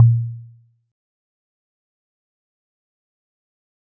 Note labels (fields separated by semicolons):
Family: mallet percussion; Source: acoustic; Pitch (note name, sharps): A#2; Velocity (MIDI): 25; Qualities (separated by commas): fast decay, percussive